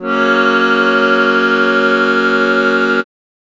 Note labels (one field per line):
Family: keyboard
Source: acoustic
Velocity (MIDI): 75